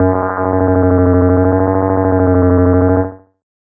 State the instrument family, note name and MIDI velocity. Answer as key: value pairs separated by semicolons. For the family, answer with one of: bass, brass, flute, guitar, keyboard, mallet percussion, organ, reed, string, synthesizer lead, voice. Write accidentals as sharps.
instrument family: bass; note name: F#2; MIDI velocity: 50